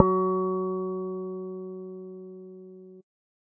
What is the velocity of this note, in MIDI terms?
75